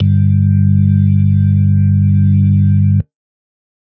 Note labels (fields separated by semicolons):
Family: organ; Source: electronic; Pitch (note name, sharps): G1; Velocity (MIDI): 50; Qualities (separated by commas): dark